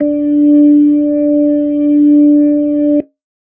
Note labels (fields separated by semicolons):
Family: organ; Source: electronic; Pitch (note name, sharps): D4; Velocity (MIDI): 127; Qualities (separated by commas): dark